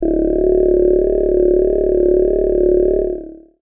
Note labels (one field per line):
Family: voice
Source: synthesizer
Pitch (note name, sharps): D1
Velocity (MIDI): 127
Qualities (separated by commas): long release